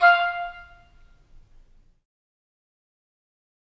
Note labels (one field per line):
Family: reed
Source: acoustic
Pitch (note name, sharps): F5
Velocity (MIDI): 25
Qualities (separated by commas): fast decay, reverb